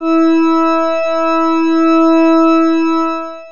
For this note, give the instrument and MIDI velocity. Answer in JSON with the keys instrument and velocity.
{"instrument": "electronic organ", "velocity": 127}